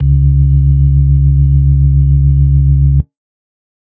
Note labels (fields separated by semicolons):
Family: organ; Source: electronic; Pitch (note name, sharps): C#2; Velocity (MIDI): 50; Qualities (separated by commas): dark